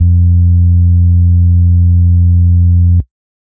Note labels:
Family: organ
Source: electronic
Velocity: 50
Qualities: distorted

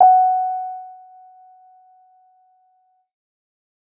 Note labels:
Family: keyboard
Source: electronic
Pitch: F#5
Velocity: 25

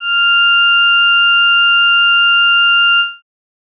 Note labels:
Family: organ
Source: electronic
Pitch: F6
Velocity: 127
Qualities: bright

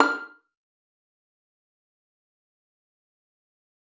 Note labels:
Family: string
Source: acoustic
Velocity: 50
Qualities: fast decay, percussive, reverb

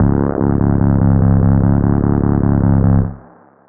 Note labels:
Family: bass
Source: synthesizer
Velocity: 100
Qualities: long release, reverb

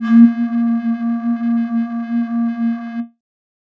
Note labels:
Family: flute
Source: synthesizer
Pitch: A#3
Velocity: 25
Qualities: distorted

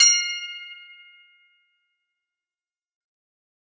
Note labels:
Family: guitar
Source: acoustic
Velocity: 127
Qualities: bright, fast decay

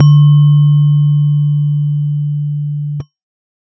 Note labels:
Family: keyboard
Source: electronic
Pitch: D3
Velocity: 50

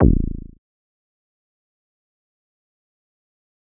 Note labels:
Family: bass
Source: synthesizer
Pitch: A0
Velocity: 25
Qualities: fast decay, percussive

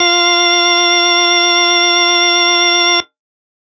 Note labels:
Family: organ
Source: electronic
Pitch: F4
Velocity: 100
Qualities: distorted

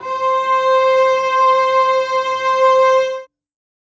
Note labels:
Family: string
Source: acoustic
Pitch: C5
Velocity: 100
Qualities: reverb

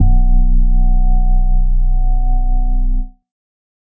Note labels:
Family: organ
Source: electronic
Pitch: B0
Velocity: 75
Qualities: dark

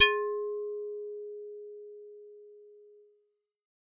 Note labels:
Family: bass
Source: synthesizer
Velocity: 50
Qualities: distorted

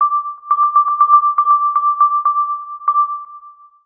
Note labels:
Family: mallet percussion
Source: synthesizer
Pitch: D6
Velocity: 75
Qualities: long release, multiphonic, percussive, tempo-synced

